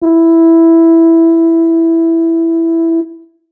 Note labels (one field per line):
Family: brass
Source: acoustic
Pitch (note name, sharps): E4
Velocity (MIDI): 75